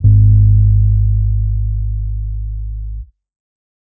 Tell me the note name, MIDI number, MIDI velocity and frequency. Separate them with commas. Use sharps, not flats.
G#1, 32, 25, 51.91 Hz